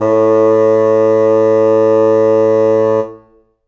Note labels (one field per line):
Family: reed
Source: acoustic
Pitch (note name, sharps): A2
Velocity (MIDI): 127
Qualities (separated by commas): reverb